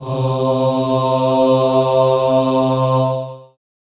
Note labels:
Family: voice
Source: acoustic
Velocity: 25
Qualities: long release, reverb

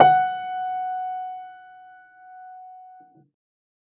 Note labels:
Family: keyboard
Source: acoustic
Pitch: F#5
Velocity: 100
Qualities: reverb

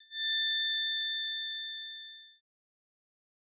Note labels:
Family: bass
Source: synthesizer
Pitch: A6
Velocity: 75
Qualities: fast decay

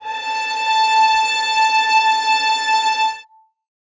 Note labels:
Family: string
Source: acoustic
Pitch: A5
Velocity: 25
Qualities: reverb

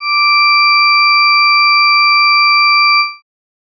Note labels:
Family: organ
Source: electronic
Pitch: D6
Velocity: 100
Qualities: bright

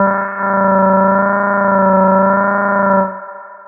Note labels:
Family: bass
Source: synthesizer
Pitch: G3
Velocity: 127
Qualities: long release, reverb

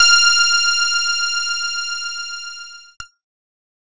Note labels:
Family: keyboard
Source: electronic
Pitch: F6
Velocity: 127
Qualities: bright, distorted

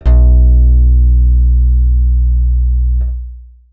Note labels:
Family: bass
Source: synthesizer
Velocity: 50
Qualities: dark, long release

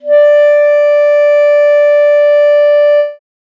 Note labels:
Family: reed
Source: acoustic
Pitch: D5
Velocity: 50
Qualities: dark

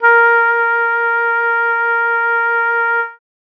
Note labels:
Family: reed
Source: acoustic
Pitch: A#4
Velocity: 25

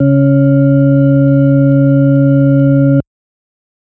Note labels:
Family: organ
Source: electronic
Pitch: C#3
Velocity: 100

